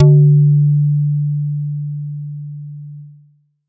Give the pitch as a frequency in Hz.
146.8 Hz